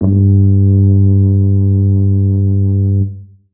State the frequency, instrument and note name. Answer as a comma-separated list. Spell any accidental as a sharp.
98 Hz, acoustic brass instrument, G2